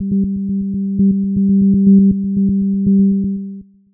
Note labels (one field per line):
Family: synthesizer lead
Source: synthesizer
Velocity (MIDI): 127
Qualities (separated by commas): dark, long release, tempo-synced